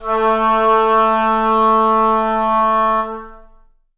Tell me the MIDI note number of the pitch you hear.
57